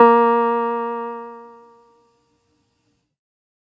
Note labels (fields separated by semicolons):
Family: keyboard; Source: electronic; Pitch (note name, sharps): A#3; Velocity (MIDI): 100